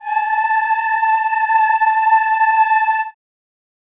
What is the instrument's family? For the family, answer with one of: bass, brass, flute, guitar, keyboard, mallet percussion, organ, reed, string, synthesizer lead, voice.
voice